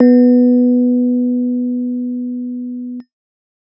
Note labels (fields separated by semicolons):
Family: keyboard; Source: electronic; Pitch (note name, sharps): B3; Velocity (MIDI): 25